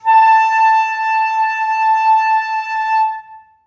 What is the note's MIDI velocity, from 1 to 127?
50